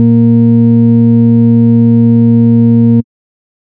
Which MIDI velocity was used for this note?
50